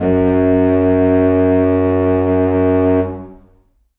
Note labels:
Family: reed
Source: acoustic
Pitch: F#2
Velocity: 75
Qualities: distorted, long release, reverb

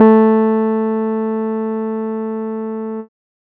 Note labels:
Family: keyboard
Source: electronic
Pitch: A3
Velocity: 25

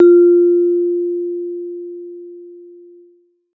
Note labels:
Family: mallet percussion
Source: acoustic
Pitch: F4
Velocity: 25

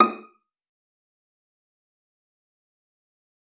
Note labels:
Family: string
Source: acoustic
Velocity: 25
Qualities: fast decay, percussive, reverb

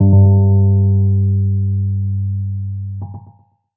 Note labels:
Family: keyboard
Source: electronic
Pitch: G2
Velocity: 50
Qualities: dark, distorted, tempo-synced

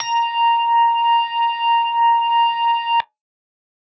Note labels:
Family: organ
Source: electronic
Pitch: A#5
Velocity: 75

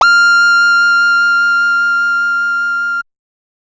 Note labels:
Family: bass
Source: synthesizer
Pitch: F6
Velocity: 25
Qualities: distorted

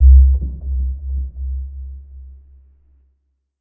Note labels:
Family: synthesizer lead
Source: synthesizer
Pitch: C2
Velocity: 50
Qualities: dark, non-linear envelope, reverb

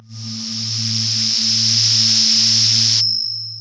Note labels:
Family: voice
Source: synthesizer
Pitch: A2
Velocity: 127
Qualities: distorted, long release

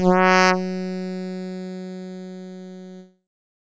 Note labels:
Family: keyboard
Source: synthesizer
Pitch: F#3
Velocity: 100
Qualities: bright, distorted

